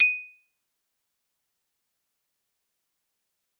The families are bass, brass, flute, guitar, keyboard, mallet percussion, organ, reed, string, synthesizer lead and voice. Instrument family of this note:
mallet percussion